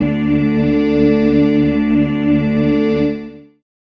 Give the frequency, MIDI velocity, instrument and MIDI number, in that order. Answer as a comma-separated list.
73.42 Hz, 50, electronic organ, 38